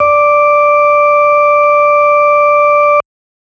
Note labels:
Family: organ; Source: electronic; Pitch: D5; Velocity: 127

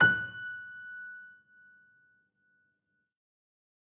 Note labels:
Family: keyboard; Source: acoustic; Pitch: F#6; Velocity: 25

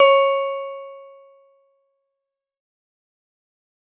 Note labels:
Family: guitar; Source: synthesizer; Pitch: C#5; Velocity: 100; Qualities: fast decay

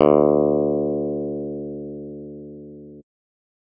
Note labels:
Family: guitar; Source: electronic; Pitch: D2; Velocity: 75

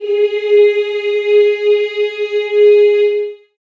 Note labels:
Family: voice; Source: acoustic; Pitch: G#4; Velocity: 100; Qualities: reverb

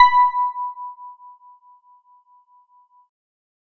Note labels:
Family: keyboard; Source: electronic; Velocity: 75

